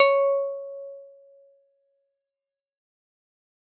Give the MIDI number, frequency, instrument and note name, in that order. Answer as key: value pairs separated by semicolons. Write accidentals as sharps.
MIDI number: 73; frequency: 554.4 Hz; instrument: electronic keyboard; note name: C#5